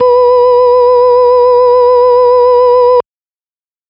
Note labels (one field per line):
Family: organ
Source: electronic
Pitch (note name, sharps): B4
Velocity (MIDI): 50